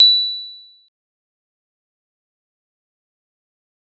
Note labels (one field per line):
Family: mallet percussion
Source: acoustic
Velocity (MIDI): 25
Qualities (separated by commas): bright, fast decay, percussive